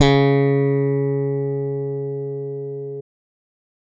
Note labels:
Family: bass; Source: electronic; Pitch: C#3; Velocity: 50

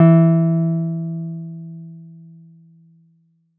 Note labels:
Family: keyboard; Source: electronic; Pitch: E3; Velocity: 50

